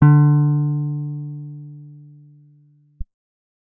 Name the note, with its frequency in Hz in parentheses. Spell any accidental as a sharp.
D3 (146.8 Hz)